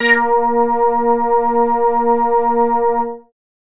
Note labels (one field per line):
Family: bass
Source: synthesizer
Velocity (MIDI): 50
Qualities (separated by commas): distorted